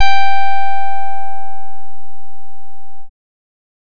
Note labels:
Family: bass; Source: synthesizer; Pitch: G5; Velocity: 50; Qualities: distorted

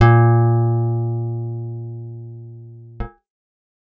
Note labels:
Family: guitar; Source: acoustic; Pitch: A#2; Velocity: 127

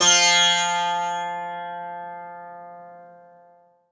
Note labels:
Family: guitar; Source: acoustic; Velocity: 25; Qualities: bright, multiphonic, reverb

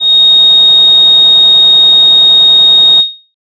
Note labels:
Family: flute; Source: synthesizer; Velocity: 127; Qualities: bright

